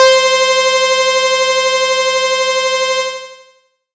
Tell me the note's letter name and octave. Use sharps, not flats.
C5